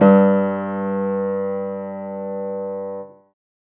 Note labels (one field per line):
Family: keyboard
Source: acoustic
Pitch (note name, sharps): G2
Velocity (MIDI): 100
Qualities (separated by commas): reverb